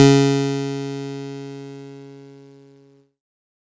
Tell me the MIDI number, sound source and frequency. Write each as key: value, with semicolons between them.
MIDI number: 49; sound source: electronic; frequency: 138.6 Hz